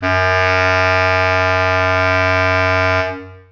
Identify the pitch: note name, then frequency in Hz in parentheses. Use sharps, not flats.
F#2 (92.5 Hz)